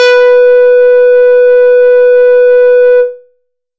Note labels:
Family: bass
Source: synthesizer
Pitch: B4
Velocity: 127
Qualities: distorted, tempo-synced

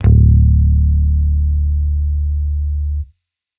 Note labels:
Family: bass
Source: electronic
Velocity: 25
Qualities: distorted

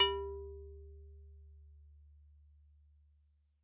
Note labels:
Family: mallet percussion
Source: acoustic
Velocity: 127

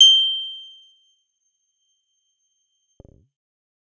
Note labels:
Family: bass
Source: synthesizer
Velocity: 75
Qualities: bright, percussive

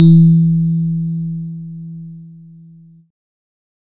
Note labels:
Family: keyboard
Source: electronic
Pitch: E3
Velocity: 127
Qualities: bright, distorted

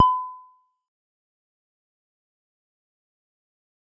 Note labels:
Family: bass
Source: synthesizer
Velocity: 75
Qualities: fast decay, percussive

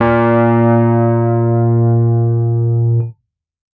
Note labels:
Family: keyboard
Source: electronic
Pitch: A#2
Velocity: 127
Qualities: dark, distorted

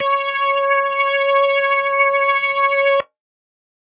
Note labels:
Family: organ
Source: electronic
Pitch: C#5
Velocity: 100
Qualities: distorted

